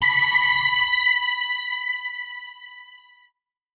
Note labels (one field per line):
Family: guitar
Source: electronic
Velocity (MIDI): 100